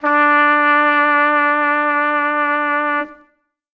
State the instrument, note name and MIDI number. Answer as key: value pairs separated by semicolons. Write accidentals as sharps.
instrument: acoustic brass instrument; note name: D4; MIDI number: 62